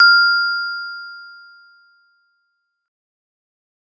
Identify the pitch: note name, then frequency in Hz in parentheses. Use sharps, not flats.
F6 (1397 Hz)